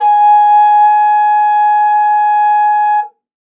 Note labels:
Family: flute; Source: acoustic; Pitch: G#5; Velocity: 75

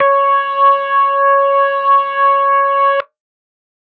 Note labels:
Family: organ; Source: electronic; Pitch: C#5; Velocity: 25

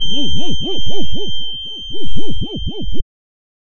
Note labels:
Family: reed; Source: synthesizer; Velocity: 25; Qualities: bright, distorted, non-linear envelope

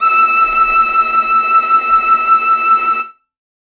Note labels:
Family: string; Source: acoustic; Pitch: E6; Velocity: 25; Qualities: reverb

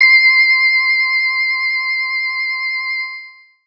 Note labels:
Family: organ; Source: electronic; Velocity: 75; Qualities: bright

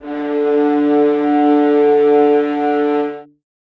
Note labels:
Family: string; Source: acoustic; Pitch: D3; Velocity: 25; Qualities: reverb

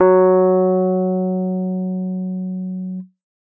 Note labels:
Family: keyboard; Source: electronic; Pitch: F#3; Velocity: 127

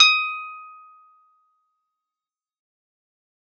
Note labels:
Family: guitar; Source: acoustic; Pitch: D#6; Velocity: 50; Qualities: bright, fast decay, percussive, reverb

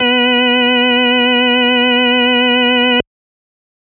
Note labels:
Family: organ; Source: electronic; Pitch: B3; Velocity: 127; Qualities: distorted

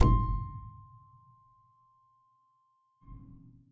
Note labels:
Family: keyboard; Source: acoustic; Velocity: 50; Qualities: reverb

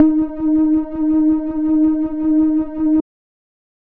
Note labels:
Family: bass; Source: synthesizer; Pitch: D#4; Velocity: 25; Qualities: dark

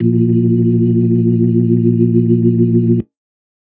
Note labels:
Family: organ; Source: electronic; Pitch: A#1; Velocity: 25

